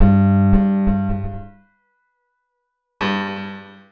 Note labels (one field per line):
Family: guitar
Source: acoustic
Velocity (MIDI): 50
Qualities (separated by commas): reverb